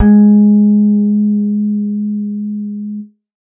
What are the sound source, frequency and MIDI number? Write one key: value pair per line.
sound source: synthesizer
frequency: 207.7 Hz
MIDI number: 56